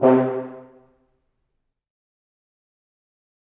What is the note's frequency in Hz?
130.8 Hz